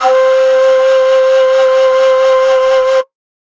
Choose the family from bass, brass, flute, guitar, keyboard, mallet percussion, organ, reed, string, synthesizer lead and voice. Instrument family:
flute